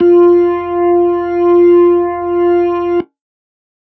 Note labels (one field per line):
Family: organ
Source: electronic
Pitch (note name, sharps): F4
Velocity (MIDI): 127